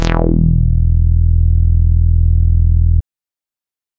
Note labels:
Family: bass; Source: synthesizer; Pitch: E1; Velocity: 75; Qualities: distorted

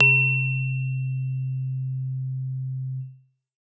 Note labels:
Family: keyboard; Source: acoustic; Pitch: C3; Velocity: 127

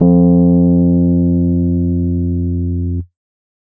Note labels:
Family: keyboard; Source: electronic; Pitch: F2; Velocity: 75

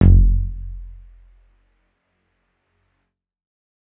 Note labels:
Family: keyboard; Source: electronic; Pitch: F1; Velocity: 75

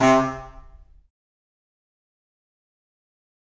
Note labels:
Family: reed; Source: acoustic; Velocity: 127; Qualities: fast decay, percussive, reverb

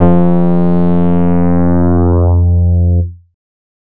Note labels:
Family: bass; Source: synthesizer; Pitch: F2; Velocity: 50; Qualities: distorted

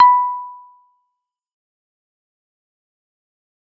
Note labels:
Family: keyboard; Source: electronic; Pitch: B5; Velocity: 75; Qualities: fast decay, percussive

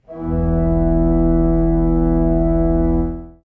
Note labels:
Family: organ; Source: acoustic; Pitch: E1; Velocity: 127; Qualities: dark, reverb

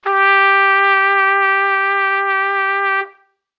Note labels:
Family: brass; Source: acoustic; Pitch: G4; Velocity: 50

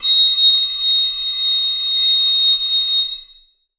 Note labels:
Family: flute; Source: acoustic; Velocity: 75; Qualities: bright, reverb

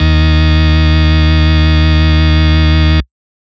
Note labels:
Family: organ; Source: electronic; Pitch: D#2; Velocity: 100; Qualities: distorted

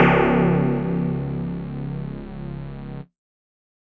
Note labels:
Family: mallet percussion; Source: electronic; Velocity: 25

